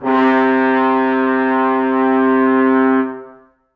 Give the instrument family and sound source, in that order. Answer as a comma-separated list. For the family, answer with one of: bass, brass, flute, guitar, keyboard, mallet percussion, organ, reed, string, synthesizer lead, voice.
brass, acoustic